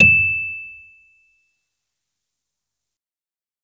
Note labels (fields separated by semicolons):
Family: keyboard; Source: electronic; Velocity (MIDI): 75